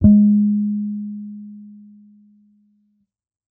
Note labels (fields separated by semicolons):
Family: bass; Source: electronic; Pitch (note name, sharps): G#3; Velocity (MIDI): 25; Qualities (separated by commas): dark